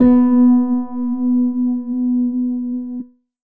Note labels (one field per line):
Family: keyboard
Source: electronic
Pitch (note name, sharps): B3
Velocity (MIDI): 25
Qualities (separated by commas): reverb